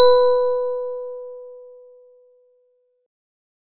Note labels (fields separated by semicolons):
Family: organ; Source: electronic; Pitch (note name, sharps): B4; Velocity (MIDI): 100